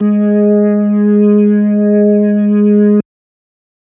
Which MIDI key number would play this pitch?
56